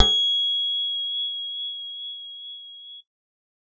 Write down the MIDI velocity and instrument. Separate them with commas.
100, synthesizer bass